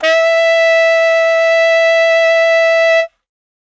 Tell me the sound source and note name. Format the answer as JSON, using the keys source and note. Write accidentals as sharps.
{"source": "acoustic", "note": "E5"}